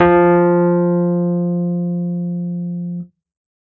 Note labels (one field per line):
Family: keyboard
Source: electronic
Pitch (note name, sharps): F3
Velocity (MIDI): 127